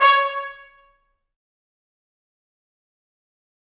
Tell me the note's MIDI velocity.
100